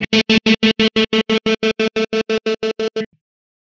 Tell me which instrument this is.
electronic guitar